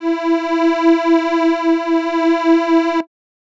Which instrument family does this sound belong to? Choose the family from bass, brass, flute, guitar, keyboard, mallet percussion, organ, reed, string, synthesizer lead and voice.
reed